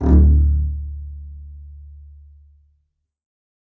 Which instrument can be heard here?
acoustic string instrument